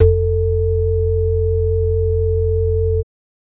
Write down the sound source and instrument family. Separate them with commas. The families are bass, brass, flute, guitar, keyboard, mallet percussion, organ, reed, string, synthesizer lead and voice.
electronic, organ